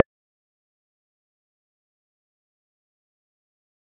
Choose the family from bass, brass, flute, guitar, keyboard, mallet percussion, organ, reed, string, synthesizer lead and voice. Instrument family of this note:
mallet percussion